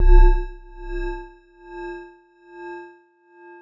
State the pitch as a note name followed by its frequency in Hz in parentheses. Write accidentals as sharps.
C1 (32.7 Hz)